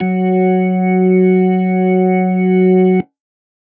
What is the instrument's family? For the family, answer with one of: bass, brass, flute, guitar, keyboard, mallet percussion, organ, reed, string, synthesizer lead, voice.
organ